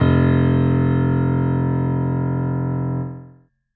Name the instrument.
acoustic keyboard